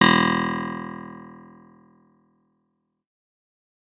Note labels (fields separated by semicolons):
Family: guitar; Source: acoustic; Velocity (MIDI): 50; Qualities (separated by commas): bright